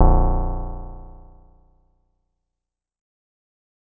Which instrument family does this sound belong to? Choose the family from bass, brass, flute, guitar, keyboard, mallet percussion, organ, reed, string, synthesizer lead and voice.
bass